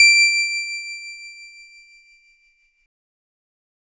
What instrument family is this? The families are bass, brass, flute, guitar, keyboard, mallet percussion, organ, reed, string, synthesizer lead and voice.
keyboard